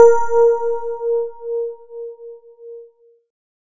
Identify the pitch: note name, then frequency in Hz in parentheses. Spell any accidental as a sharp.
A#4 (466.2 Hz)